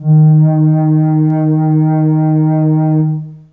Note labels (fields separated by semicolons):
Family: flute; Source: acoustic; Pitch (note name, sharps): D#3; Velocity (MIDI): 50; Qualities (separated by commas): long release, reverb